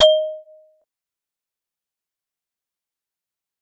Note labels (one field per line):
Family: mallet percussion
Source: acoustic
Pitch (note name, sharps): D#5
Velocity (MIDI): 50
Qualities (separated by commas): fast decay, percussive